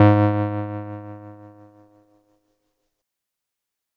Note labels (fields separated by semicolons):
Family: keyboard; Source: electronic; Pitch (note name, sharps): G#2; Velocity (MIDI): 75; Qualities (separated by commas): distorted